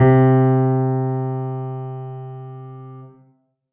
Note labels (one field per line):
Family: keyboard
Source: acoustic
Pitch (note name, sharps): C3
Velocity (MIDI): 75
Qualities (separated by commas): reverb